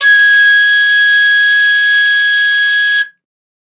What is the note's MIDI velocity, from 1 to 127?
127